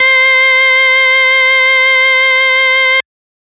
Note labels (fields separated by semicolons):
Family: organ; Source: electronic; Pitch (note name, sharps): C5; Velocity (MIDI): 25; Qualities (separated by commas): distorted